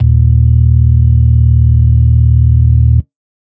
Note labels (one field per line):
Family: organ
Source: electronic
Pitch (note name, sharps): D#1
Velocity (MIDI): 100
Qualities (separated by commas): dark